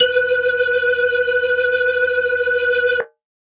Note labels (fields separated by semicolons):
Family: organ; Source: electronic; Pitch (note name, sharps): B4; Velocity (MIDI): 50; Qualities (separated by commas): bright